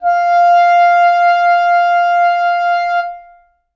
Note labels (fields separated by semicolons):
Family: reed; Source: acoustic; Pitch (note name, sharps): F5; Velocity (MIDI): 100; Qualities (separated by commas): reverb